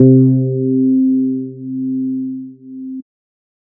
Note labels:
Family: bass; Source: synthesizer; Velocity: 100

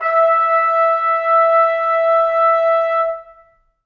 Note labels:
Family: brass; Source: acoustic; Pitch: E5; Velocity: 25; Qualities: reverb

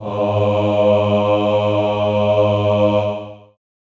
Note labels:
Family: voice; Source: acoustic; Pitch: G#2; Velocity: 100; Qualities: reverb

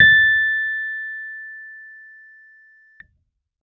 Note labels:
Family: keyboard; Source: electronic; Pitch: A6; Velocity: 75

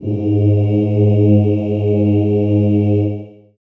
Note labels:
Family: voice; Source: acoustic; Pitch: G#2; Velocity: 75; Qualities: dark, reverb

